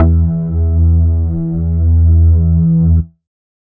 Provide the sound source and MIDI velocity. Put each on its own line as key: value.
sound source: synthesizer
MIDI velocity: 75